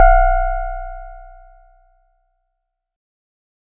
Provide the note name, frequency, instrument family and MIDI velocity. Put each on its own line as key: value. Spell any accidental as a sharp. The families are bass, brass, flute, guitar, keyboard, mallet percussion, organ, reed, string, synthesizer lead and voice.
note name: B0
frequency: 30.87 Hz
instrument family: mallet percussion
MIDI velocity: 75